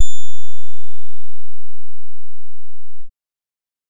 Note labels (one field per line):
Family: bass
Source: synthesizer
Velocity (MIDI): 100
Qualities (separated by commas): distorted